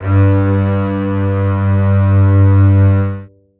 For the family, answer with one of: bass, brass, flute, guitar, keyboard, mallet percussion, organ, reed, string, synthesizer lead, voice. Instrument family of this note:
string